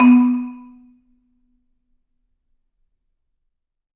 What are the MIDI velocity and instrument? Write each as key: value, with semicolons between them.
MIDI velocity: 127; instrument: acoustic mallet percussion instrument